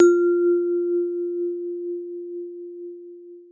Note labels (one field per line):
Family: mallet percussion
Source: acoustic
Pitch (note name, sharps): F4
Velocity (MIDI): 127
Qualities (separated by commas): long release